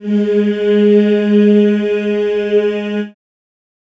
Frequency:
207.7 Hz